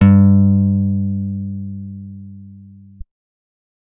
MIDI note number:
43